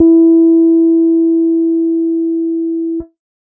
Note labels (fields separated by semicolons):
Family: keyboard; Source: electronic; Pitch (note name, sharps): E4; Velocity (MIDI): 50; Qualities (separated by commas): dark